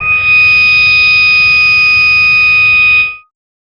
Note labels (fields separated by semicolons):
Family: bass; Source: synthesizer; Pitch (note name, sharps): D#6; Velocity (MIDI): 100